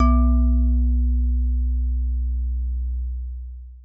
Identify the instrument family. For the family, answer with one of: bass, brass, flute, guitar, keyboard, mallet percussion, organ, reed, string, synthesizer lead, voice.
mallet percussion